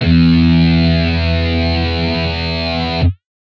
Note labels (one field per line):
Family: guitar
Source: synthesizer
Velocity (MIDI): 50